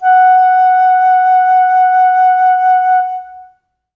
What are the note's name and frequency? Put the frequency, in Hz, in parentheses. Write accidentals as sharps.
F#5 (740 Hz)